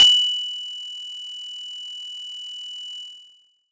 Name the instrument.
acoustic mallet percussion instrument